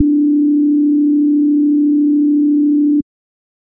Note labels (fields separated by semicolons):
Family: bass; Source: synthesizer; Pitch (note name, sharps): D4; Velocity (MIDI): 25; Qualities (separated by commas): dark